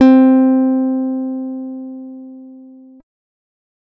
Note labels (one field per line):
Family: guitar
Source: acoustic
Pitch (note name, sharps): C4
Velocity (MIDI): 75